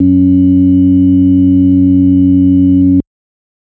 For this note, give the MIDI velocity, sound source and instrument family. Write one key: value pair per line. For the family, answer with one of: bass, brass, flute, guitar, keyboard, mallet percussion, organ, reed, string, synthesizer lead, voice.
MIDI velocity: 50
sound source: electronic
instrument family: organ